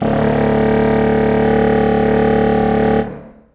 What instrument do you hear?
acoustic reed instrument